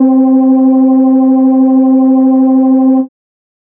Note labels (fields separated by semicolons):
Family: organ; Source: electronic; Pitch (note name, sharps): C4; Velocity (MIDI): 25